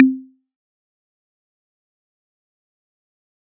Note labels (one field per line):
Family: mallet percussion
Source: acoustic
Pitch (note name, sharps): C4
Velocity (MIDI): 100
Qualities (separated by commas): fast decay, percussive